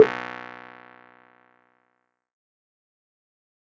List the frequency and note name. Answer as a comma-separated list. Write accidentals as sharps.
61.74 Hz, B1